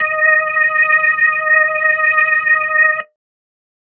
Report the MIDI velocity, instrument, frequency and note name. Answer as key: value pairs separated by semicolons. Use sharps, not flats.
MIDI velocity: 75; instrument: electronic organ; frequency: 622.3 Hz; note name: D#5